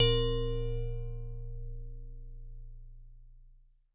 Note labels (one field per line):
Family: mallet percussion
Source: acoustic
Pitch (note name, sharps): A#0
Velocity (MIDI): 127